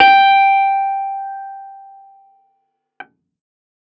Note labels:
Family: keyboard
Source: electronic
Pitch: G5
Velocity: 127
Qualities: distorted

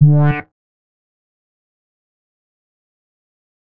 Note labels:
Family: bass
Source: synthesizer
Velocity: 50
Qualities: fast decay, percussive

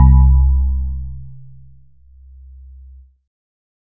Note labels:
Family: keyboard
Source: electronic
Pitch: C2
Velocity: 100

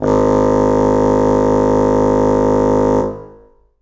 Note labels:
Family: reed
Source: acoustic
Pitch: G#1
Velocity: 127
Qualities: long release, reverb

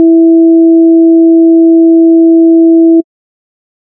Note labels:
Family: bass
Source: synthesizer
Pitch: E4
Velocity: 127

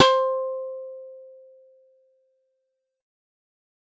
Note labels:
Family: guitar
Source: synthesizer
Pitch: C5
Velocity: 75

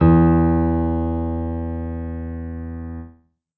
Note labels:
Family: keyboard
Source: acoustic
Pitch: E2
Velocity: 75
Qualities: reverb

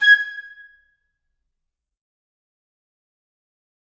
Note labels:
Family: reed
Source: acoustic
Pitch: G#6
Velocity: 75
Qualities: fast decay, percussive, reverb

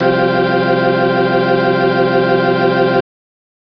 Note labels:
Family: organ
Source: electronic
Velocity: 127

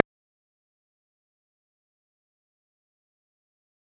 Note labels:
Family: guitar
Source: electronic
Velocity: 25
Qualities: fast decay, percussive

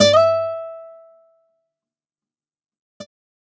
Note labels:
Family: guitar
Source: electronic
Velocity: 127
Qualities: fast decay

